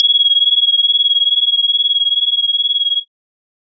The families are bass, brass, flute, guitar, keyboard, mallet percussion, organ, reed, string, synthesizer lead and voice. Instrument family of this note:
organ